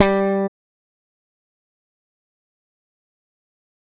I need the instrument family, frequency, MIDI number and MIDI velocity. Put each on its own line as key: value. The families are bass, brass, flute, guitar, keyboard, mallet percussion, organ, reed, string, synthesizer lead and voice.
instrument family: bass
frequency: 196 Hz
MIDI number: 55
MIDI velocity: 75